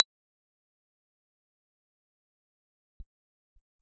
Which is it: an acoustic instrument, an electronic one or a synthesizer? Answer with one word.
electronic